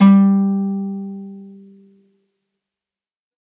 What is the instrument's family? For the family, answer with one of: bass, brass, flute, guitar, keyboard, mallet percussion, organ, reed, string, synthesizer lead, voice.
string